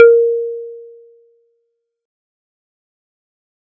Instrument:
acoustic mallet percussion instrument